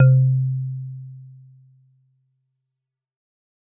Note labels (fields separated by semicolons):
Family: mallet percussion; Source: acoustic; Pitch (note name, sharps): C3; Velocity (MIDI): 50